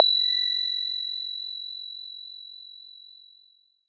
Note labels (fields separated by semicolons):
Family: mallet percussion; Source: electronic; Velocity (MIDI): 25; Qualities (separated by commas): bright, distorted, non-linear envelope